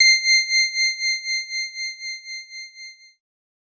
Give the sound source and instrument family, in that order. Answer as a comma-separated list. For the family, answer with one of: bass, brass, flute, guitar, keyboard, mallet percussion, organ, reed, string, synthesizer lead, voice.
electronic, keyboard